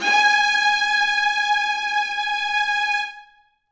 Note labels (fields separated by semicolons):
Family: string; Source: acoustic; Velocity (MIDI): 127; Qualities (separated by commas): bright, reverb